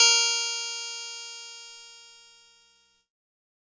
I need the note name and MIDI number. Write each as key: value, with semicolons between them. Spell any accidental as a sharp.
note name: A#4; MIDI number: 70